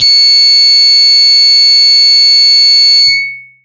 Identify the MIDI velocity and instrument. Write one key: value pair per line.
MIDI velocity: 25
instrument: electronic guitar